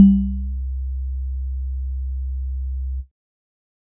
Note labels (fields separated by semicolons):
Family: keyboard; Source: electronic; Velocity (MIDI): 75